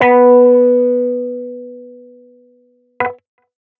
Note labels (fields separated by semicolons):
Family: guitar; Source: electronic; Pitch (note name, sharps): B3; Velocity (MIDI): 25; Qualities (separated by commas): distorted